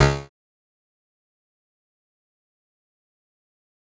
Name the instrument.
synthesizer bass